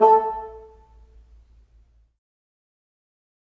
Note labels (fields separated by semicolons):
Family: reed; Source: acoustic; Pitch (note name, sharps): A4; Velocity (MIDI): 50; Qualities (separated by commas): fast decay, percussive, reverb